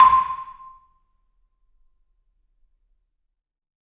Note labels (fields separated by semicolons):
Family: mallet percussion; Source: acoustic; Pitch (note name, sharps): C6; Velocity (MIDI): 127; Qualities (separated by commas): percussive, reverb